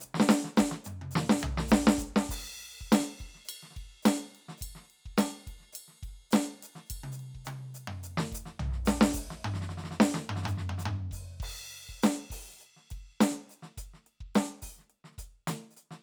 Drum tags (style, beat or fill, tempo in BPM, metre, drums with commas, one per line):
rock
beat
105 BPM
4/4
crash, ride, ride bell, closed hi-hat, open hi-hat, hi-hat pedal, snare, cross-stick, high tom, mid tom, floor tom, kick